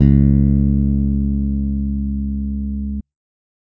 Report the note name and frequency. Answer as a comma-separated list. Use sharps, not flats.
C#2, 69.3 Hz